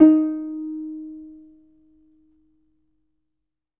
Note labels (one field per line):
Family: guitar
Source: acoustic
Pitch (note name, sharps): D#4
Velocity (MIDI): 50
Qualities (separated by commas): reverb